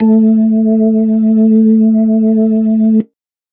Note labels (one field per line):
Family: organ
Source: electronic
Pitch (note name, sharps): A3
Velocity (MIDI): 75